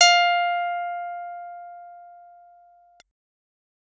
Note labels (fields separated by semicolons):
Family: keyboard; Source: electronic; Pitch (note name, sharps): F5; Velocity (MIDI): 127